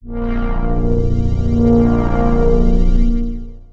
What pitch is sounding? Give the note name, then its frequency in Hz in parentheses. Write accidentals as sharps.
A#-1 (14.57 Hz)